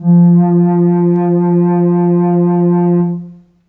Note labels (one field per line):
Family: flute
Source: acoustic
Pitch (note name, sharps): F3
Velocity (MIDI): 25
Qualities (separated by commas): reverb